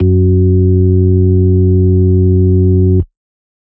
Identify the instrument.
electronic organ